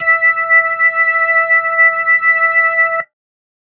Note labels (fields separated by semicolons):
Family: organ; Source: electronic; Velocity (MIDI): 75